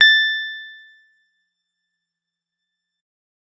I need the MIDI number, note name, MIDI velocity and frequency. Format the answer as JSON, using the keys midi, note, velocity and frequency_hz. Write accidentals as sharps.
{"midi": 93, "note": "A6", "velocity": 50, "frequency_hz": 1760}